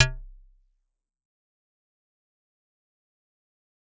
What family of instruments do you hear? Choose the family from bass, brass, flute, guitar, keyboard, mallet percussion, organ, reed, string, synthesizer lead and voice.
mallet percussion